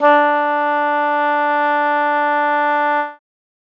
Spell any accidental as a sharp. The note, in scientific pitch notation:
D4